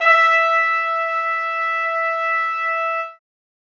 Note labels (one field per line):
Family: brass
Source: acoustic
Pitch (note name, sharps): E5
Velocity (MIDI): 100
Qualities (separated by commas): reverb